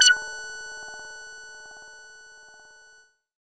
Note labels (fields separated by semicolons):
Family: bass; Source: synthesizer; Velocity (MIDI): 75